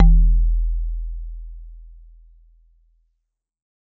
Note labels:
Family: mallet percussion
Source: acoustic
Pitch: E1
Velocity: 25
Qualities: dark

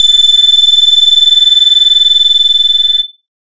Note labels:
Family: bass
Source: synthesizer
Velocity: 50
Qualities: distorted

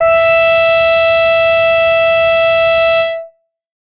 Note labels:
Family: bass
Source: synthesizer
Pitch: E5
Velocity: 50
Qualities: distorted

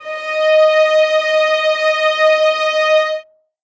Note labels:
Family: string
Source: acoustic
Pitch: D#5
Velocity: 50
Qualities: reverb

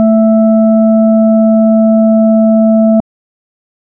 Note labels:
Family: organ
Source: electronic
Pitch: A3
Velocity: 75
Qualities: dark

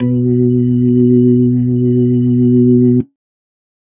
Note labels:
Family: organ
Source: electronic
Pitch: B2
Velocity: 127

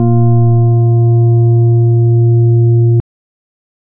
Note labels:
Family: organ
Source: electronic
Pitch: A#2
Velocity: 50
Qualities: dark

